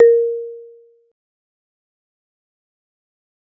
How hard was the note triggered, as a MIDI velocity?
25